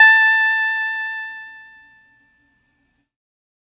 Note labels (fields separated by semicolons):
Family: keyboard; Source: electronic; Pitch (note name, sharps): A5; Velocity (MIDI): 127; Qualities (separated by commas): distorted